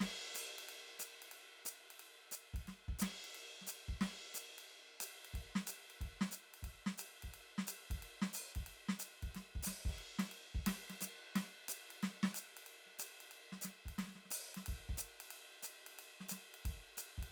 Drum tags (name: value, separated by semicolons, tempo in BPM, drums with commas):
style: medium-fast jazz; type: beat; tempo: 180 BPM; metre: 4/4; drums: ride, hi-hat pedal, snare, kick